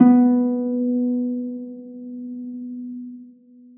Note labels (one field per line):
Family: string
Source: acoustic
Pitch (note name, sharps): B3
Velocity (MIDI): 75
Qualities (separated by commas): long release, reverb